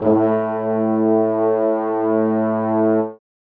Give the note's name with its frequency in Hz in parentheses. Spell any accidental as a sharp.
A2 (110 Hz)